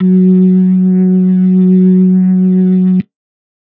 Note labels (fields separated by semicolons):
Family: organ; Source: electronic; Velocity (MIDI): 50; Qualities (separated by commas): dark